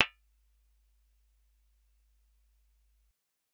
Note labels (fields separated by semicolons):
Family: bass; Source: synthesizer; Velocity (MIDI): 25; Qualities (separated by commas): percussive